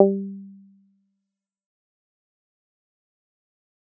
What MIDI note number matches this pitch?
55